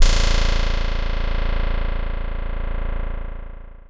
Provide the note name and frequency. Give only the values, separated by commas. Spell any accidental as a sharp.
A0, 27.5 Hz